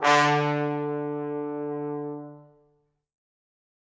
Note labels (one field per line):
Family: brass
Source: acoustic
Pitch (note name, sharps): D3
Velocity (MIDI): 127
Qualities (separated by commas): bright, reverb